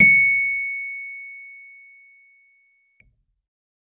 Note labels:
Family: keyboard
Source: electronic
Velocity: 50

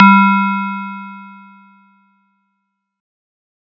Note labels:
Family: mallet percussion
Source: acoustic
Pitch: G3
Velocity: 75

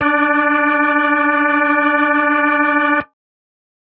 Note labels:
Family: organ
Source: electronic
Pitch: D4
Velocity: 75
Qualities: distorted

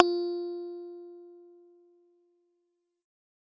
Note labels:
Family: bass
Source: synthesizer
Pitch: F4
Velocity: 75

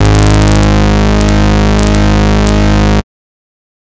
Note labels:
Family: bass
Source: synthesizer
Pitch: G#1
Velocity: 127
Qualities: bright, distorted

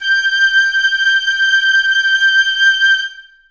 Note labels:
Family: flute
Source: acoustic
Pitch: G6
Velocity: 127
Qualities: reverb

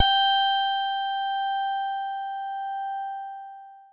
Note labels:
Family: guitar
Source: synthesizer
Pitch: G5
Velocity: 127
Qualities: bright, long release

